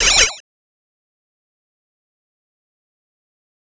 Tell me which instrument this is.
synthesizer bass